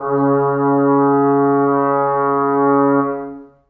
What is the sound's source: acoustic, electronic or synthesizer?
acoustic